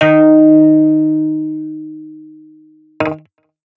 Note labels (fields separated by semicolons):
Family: guitar; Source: electronic; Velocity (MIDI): 100; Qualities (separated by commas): distorted